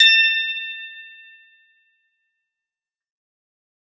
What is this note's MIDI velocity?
50